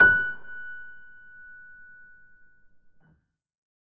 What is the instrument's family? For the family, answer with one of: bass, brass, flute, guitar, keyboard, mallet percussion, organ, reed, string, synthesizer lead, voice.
keyboard